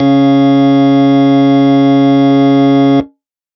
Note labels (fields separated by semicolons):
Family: organ; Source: electronic; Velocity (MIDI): 127; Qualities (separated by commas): distorted